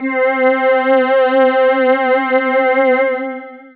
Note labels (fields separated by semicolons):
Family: voice; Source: synthesizer; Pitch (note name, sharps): C4; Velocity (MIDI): 75; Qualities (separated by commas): distorted, long release